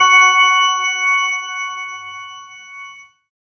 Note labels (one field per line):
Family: keyboard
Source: synthesizer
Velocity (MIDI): 127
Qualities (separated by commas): bright